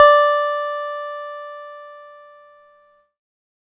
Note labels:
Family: keyboard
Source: electronic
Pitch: D5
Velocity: 25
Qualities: distorted

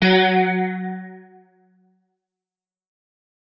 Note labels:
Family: guitar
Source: electronic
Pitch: F#3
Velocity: 100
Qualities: fast decay

